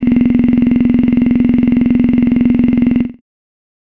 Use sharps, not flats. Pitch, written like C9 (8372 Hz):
F0 (21.83 Hz)